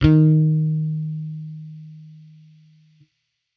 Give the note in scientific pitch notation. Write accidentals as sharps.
D#3